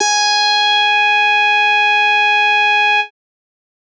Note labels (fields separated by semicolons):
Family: bass; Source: synthesizer; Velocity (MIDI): 100; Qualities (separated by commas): bright, distorted